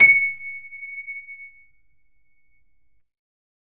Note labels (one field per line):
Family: keyboard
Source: electronic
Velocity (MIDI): 100